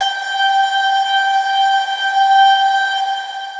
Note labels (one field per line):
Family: guitar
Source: electronic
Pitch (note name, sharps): G5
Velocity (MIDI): 25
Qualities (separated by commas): bright, long release